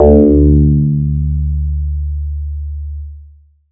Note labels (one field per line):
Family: bass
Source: synthesizer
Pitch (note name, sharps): D2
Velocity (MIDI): 75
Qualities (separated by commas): distorted